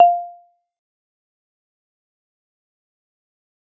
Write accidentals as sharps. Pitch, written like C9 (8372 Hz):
F5 (698.5 Hz)